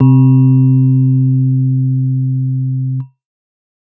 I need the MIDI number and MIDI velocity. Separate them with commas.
48, 25